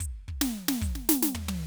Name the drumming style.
punk